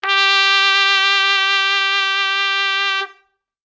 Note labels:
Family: brass; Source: acoustic; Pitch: G4; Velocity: 127; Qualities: bright

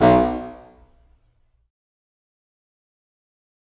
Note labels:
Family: reed; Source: acoustic; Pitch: B1; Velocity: 100; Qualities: distorted, fast decay, percussive, reverb

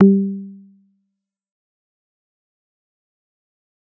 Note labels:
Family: bass; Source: synthesizer; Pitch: G3; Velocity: 127; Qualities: dark, fast decay, percussive

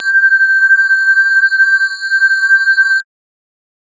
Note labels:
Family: mallet percussion; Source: electronic; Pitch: G6; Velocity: 25; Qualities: multiphonic, non-linear envelope

